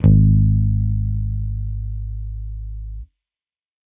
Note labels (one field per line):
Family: bass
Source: electronic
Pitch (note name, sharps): G#1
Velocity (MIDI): 25